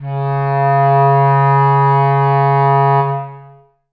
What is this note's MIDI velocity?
127